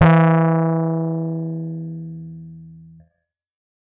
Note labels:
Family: keyboard; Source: electronic; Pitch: E3; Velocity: 127; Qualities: distorted

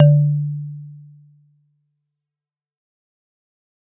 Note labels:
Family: mallet percussion; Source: acoustic; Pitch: D3; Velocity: 75; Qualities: dark, fast decay

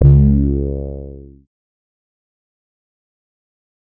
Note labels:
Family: bass; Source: synthesizer; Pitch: C#2; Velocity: 75; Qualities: distorted, fast decay

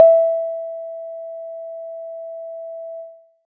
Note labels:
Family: guitar; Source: synthesizer; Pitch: E5; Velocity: 25

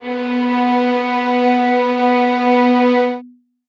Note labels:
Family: string; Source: acoustic; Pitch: B3; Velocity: 25; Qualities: reverb

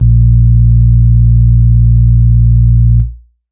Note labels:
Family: organ; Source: electronic; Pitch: A#1; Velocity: 50; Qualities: dark

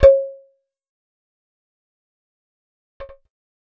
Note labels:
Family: bass; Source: synthesizer; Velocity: 25; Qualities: fast decay, percussive

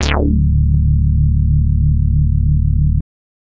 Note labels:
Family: bass; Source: synthesizer; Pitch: D1; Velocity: 75; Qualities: distorted

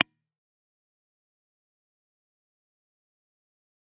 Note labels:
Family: guitar; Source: electronic; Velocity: 25; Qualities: distorted, fast decay, percussive

